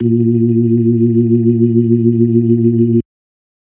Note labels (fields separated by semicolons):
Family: organ; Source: electronic; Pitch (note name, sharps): A#2; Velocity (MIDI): 75